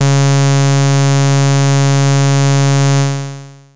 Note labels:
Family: bass; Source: synthesizer; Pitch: C#3; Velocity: 100; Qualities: bright, distorted, long release

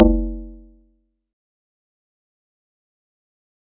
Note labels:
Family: mallet percussion; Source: acoustic; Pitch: F#1; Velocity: 50; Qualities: fast decay, percussive

